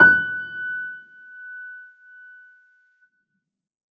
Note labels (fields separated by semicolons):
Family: keyboard; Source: acoustic; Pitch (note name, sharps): F#6; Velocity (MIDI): 25; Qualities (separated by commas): reverb